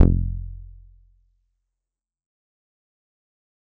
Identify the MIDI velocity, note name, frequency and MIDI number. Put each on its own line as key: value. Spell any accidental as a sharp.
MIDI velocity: 50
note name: F1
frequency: 43.65 Hz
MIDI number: 29